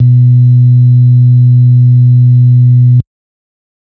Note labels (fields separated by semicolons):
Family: organ; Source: electronic; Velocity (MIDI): 100